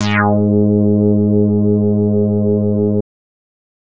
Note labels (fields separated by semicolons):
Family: bass; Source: synthesizer; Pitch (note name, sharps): G#2; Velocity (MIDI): 25; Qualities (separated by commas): distorted